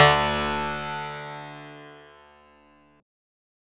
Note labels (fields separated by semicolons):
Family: synthesizer lead; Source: synthesizer; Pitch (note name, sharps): D2; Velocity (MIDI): 50; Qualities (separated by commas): bright, distorted